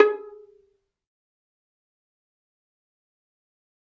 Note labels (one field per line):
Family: string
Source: acoustic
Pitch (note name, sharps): G#4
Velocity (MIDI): 127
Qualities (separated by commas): fast decay, percussive, reverb